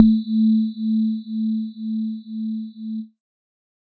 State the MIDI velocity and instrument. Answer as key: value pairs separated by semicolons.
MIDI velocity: 25; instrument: synthesizer lead